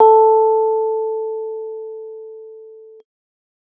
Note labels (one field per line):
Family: keyboard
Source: electronic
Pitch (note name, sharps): A4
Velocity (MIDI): 50